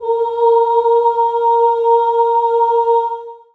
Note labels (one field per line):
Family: voice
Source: acoustic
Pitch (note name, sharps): A#4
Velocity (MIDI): 50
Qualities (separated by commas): reverb